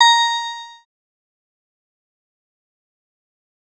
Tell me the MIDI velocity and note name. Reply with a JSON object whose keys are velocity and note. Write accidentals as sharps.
{"velocity": 50, "note": "A#5"}